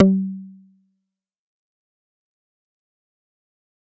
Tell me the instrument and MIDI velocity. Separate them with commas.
synthesizer bass, 50